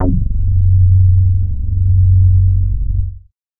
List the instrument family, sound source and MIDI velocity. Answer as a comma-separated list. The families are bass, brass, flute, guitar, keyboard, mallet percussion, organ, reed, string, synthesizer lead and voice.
bass, synthesizer, 50